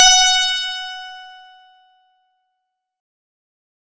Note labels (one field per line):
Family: guitar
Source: acoustic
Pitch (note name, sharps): F#5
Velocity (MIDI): 127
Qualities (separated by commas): bright, distorted